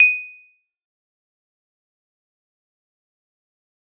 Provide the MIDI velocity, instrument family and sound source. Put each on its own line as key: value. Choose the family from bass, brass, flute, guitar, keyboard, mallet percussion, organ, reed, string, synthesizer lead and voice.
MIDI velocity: 100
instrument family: keyboard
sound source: electronic